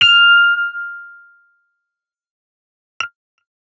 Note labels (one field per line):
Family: guitar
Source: electronic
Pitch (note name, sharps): F6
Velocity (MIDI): 50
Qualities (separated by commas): distorted, fast decay